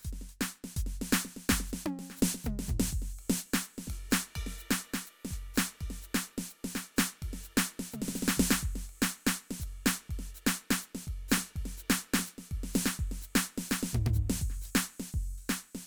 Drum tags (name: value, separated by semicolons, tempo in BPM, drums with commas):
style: Latin; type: beat; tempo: 125 BPM; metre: 3/4; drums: crash, ride, ride bell, closed hi-hat, open hi-hat, hi-hat pedal, snare, high tom, mid tom, floor tom, kick